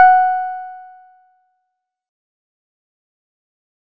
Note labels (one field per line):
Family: guitar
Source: synthesizer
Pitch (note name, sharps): F#5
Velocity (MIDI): 50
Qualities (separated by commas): fast decay